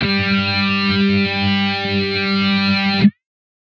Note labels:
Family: guitar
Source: synthesizer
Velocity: 100

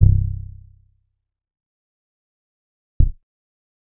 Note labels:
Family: bass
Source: synthesizer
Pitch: C1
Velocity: 25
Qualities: dark, fast decay, percussive

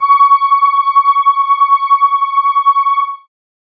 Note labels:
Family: keyboard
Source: synthesizer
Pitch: C#6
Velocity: 75

